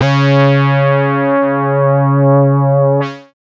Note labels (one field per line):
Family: bass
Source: synthesizer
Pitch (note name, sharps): C#3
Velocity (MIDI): 25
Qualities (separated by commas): distorted, multiphonic